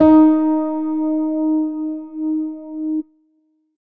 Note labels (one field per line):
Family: keyboard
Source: electronic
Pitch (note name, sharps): D#4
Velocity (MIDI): 75